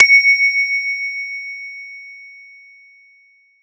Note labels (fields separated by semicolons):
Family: mallet percussion; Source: acoustic; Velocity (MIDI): 50; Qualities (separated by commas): bright, multiphonic